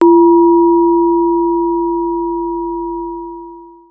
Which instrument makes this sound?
acoustic keyboard